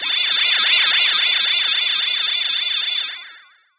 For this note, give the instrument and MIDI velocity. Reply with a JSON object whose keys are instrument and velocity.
{"instrument": "synthesizer voice", "velocity": 75}